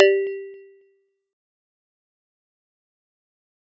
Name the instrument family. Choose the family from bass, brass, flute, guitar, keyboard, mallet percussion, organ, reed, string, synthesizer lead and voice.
mallet percussion